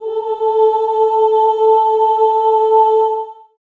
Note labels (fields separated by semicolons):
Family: voice; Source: acoustic; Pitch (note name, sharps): A4; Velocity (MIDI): 50; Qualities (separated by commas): long release, reverb